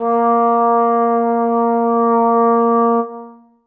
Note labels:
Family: brass; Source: acoustic; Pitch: A#3; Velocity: 50; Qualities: reverb

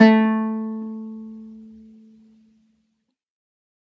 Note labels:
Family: string; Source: acoustic; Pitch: A3; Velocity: 127; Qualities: reverb

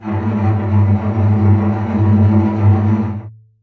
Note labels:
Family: string; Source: acoustic; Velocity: 25; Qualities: bright, non-linear envelope, reverb

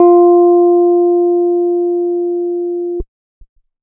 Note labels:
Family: keyboard; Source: electronic; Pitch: F4; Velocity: 50; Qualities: dark

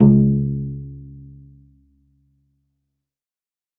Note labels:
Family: string; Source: acoustic; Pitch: C#2; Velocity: 75; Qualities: dark, reverb

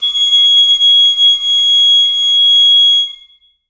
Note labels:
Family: reed; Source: acoustic; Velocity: 75; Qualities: bright, reverb

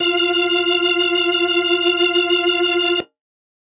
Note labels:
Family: organ; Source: electronic; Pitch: F4; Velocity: 25; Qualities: reverb

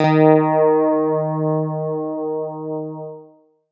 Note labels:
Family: guitar; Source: electronic; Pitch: D#3; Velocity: 75

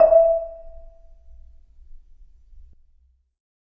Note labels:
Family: mallet percussion; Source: acoustic; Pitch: E5; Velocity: 50; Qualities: percussive, reverb

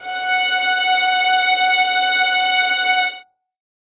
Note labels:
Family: string; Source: acoustic; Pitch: F#5; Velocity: 50; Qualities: reverb

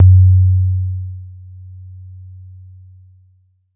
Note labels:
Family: keyboard; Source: electronic; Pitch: F#2; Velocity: 50; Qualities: dark

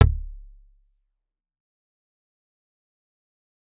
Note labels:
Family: guitar; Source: electronic; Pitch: C#1; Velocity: 100; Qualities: fast decay, percussive

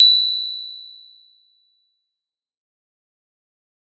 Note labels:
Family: mallet percussion; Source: acoustic; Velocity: 127; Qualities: bright, fast decay

